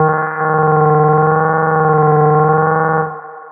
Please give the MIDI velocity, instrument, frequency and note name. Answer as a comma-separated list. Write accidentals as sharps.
50, synthesizer bass, 155.6 Hz, D#3